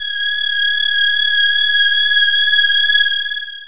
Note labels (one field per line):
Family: voice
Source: synthesizer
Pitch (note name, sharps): G#6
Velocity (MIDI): 127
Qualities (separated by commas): distorted, long release